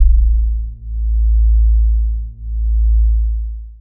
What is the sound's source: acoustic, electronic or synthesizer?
synthesizer